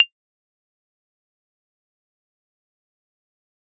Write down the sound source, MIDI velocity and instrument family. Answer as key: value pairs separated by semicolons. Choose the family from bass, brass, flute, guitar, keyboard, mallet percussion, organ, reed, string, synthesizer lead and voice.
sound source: acoustic; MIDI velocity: 25; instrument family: mallet percussion